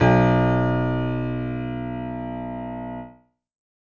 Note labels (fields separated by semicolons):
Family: keyboard; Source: acoustic; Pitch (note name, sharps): B1; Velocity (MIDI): 127; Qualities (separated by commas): reverb